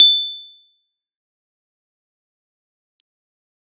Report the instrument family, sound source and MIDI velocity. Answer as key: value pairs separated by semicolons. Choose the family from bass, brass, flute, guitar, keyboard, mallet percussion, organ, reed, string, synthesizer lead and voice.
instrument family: keyboard; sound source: electronic; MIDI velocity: 50